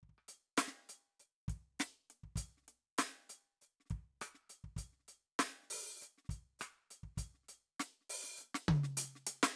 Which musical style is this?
funk